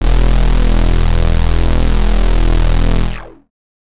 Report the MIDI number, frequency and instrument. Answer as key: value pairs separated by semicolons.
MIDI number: 28; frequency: 41.2 Hz; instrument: synthesizer bass